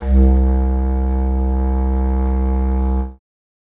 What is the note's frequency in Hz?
65.41 Hz